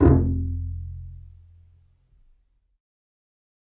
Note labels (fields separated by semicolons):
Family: string; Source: acoustic; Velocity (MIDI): 50; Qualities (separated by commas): reverb